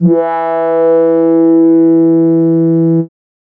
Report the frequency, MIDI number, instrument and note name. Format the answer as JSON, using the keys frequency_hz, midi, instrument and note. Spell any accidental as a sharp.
{"frequency_hz": 164.8, "midi": 52, "instrument": "synthesizer keyboard", "note": "E3"}